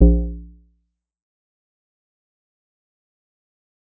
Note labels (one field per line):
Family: bass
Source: synthesizer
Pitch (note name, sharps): A#1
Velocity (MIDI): 75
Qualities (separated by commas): dark, fast decay, percussive